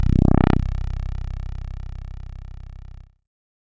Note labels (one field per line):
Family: keyboard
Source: synthesizer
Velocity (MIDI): 75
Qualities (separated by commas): bright, distorted